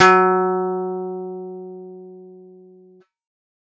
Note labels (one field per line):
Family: guitar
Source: synthesizer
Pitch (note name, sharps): F#3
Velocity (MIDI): 50